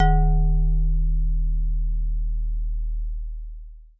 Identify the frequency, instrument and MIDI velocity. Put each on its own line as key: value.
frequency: 38.89 Hz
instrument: acoustic mallet percussion instrument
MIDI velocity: 100